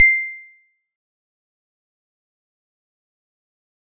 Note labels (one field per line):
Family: mallet percussion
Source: acoustic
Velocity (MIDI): 50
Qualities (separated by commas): fast decay, percussive